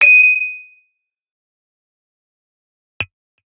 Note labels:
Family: guitar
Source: electronic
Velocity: 25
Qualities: bright, distorted, fast decay

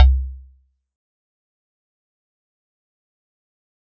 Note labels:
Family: mallet percussion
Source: acoustic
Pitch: C2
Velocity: 50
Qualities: fast decay, percussive

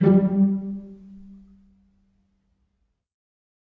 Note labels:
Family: string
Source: acoustic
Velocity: 75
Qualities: dark, reverb

